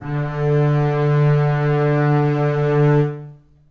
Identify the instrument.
acoustic string instrument